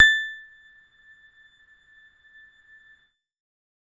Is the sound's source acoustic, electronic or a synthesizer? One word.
electronic